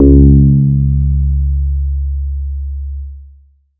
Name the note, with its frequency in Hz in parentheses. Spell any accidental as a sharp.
C#2 (69.3 Hz)